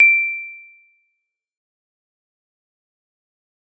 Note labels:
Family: mallet percussion; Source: acoustic; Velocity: 100; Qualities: fast decay, percussive

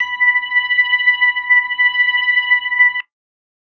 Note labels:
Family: organ; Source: electronic; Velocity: 100

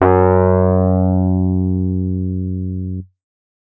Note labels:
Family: keyboard; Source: electronic; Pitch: F#2; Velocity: 127; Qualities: distorted

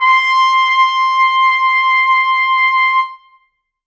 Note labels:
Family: brass; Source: acoustic; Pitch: C6; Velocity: 100; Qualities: bright, reverb

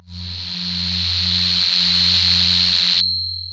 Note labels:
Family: voice; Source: synthesizer; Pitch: F2; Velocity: 100; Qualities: distorted, long release

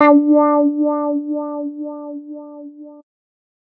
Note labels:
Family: bass; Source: synthesizer; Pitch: D4; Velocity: 50; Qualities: dark, distorted

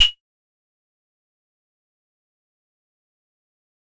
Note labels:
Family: keyboard; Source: acoustic; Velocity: 75; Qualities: fast decay, percussive

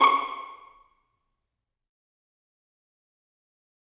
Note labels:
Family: string; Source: acoustic; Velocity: 100; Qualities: fast decay, percussive, reverb

